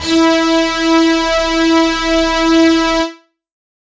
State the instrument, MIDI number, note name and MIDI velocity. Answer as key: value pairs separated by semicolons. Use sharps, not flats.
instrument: electronic guitar; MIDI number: 64; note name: E4; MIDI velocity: 75